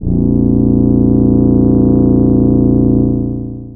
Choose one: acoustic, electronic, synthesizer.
synthesizer